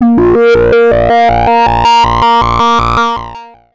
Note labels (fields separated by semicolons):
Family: bass; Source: synthesizer; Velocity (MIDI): 50; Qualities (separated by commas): distorted, long release, multiphonic, tempo-synced